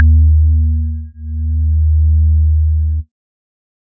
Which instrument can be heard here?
electronic organ